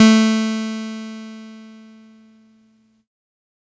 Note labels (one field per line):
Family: keyboard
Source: electronic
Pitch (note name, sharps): A3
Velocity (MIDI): 75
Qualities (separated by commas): bright, distorted